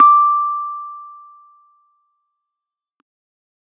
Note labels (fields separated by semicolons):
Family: keyboard; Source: electronic; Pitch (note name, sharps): D6; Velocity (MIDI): 25; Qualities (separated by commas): fast decay